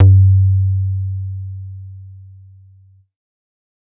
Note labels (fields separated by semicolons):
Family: bass; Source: synthesizer; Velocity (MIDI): 100